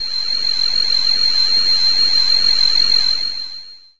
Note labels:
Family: voice; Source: synthesizer; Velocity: 100; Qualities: bright, distorted, long release

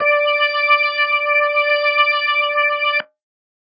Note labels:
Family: organ; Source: electronic; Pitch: D5; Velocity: 127; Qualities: distorted

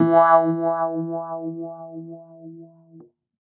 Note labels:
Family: keyboard; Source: electronic; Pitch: E3; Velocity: 50

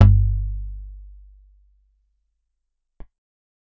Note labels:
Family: guitar; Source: acoustic; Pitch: G1; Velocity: 25; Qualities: dark

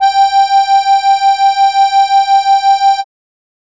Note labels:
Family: keyboard; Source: acoustic; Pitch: G5; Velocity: 75; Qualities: bright

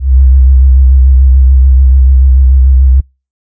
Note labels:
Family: flute; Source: synthesizer; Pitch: C2; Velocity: 127; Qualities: dark

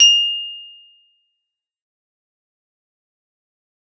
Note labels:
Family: guitar; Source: acoustic; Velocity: 75; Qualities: bright, fast decay, percussive

